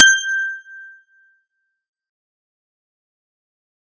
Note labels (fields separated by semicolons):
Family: guitar; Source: synthesizer; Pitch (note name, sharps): G6; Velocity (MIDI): 100; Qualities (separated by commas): bright, fast decay